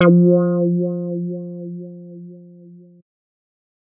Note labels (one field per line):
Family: bass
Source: synthesizer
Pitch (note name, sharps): F3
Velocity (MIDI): 75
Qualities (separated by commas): distorted